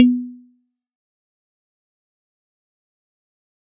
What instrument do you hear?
acoustic mallet percussion instrument